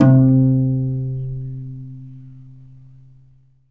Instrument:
acoustic guitar